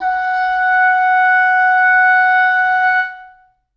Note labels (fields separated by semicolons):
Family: reed; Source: acoustic; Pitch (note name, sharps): F#5; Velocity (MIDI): 25; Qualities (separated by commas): reverb